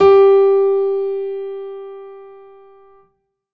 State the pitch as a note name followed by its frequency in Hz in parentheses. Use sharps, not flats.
G4 (392 Hz)